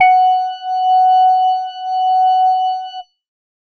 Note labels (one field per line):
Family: organ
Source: electronic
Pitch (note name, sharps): F#5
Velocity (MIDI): 127